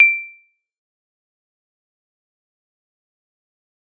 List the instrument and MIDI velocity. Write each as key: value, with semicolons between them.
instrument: acoustic mallet percussion instrument; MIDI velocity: 127